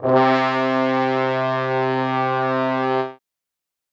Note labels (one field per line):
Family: brass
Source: acoustic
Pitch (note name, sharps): C3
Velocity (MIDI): 100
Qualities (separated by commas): bright, reverb